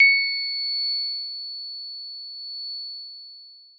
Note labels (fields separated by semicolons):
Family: mallet percussion; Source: acoustic; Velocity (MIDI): 127; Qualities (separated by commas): bright, long release